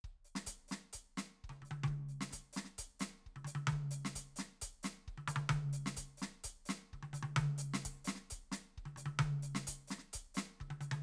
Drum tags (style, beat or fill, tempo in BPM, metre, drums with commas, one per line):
Dominican merengue
beat
130 BPM
4/4
closed hi-hat, hi-hat pedal, snare, high tom, kick